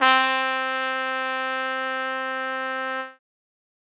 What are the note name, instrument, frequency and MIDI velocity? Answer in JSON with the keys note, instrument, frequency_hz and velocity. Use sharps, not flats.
{"note": "C4", "instrument": "acoustic brass instrument", "frequency_hz": 261.6, "velocity": 127}